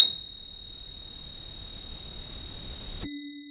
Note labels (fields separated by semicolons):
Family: voice; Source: synthesizer; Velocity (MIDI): 50; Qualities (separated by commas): distorted, long release